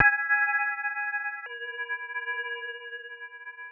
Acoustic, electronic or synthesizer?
synthesizer